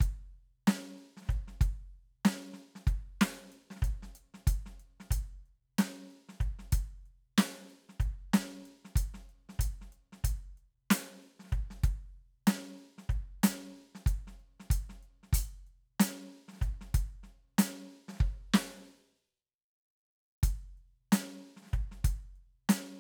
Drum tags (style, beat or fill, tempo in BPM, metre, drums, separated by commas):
hip-hop, beat, 94 BPM, 4/4, closed hi-hat, snare, kick